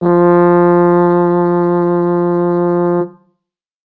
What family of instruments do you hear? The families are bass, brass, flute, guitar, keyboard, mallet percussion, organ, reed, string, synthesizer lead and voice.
brass